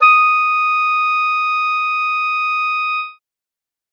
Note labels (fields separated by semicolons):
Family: reed; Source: acoustic; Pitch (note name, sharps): D#6; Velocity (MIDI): 75; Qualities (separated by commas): bright